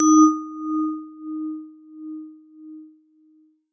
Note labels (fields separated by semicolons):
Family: mallet percussion; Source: acoustic; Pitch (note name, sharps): D#4; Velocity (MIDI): 127; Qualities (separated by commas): non-linear envelope